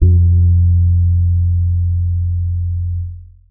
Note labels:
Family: keyboard; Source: electronic; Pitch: F2; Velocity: 25; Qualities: dark

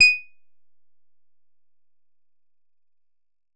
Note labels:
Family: guitar; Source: synthesizer; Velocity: 100; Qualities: bright, percussive

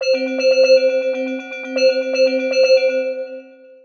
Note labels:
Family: mallet percussion; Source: synthesizer; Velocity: 50; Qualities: long release, multiphonic, tempo-synced

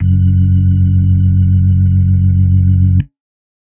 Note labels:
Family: organ; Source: electronic; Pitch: F#1; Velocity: 127; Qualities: dark, reverb

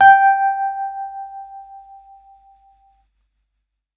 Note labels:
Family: keyboard; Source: electronic; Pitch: G5; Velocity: 100

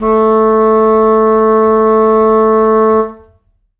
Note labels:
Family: reed; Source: acoustic; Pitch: A3; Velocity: 50; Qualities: reverb

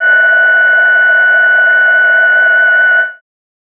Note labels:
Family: voice; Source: synthesizer; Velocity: 75

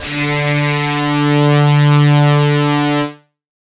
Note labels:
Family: guitar; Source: electronic; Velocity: 127; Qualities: distorted

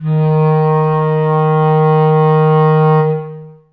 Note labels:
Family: reed; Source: acoustic; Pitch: D#3; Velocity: 100; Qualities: long release, reverb

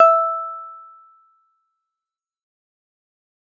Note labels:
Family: guitar; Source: synthesizer; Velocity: 75; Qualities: fast decay

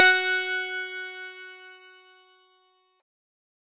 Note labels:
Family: synthesizer lead; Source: synthesizer; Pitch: F#4; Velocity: 25; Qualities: bright, distorted

